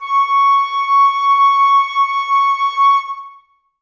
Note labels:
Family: flute; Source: acoustic; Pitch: C#6; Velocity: 75; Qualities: reverb

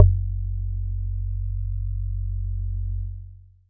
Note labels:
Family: mallet percussion; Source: acoustic; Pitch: F#1; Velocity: 25; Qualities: dark

